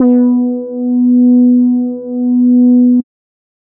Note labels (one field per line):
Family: bass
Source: synthesizer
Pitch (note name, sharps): B3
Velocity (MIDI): 50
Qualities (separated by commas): dark